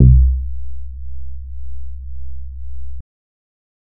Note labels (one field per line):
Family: bass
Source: synthesizer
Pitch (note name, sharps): C2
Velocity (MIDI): 50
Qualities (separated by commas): dark